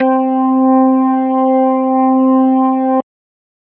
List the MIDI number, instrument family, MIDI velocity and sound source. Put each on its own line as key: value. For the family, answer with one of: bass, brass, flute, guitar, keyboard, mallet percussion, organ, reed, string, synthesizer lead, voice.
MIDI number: 60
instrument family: organ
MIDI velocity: 100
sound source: electronic